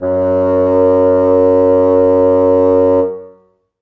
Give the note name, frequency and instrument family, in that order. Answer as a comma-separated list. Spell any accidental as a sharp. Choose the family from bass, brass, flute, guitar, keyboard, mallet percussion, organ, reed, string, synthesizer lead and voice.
F#2, 92.5 Hz, reed